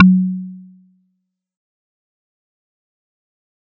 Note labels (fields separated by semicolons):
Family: mallet percussion; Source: acoustic; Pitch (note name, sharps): F#3; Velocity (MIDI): 127; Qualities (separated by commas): fast decay, percussive